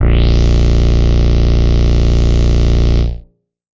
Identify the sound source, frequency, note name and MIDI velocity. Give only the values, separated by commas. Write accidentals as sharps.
synthesizer, 29.14 Hz, A#0, 50